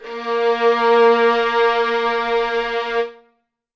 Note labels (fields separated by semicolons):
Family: string; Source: acoustic; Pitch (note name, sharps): A#3; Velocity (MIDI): 75; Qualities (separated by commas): reverb